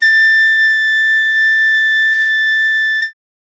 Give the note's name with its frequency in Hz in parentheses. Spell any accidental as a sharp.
A6 (1760 Hz)